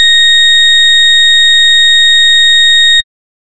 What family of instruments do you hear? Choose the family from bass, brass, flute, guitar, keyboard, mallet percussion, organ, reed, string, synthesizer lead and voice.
bass